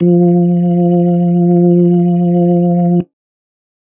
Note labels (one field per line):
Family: organ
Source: electronic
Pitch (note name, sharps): F3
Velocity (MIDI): 50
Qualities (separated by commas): dark